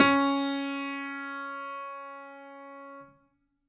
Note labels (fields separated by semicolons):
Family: keyboard; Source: acoustic; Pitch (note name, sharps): C#4; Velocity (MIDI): 127